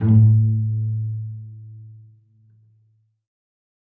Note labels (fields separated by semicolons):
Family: string; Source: acoustic; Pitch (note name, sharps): A2; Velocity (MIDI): 25; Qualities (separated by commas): dark, reverb